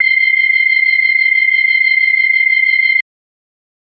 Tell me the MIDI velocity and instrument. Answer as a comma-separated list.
100, electronic organ